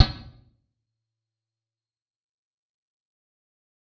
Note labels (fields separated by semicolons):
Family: guitar; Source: electronic; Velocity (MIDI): 100; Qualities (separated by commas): fast decay, percussive, reverb